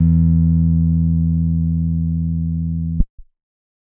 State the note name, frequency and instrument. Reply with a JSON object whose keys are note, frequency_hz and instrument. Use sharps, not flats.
{"note": "E2", "frequency_hz": 82.41, "instrument": "electronic keyboard"}